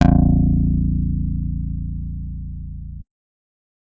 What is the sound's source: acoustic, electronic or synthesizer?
acoustic